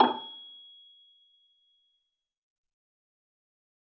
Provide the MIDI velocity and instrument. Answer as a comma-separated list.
25, acoustic mallet percussion instrument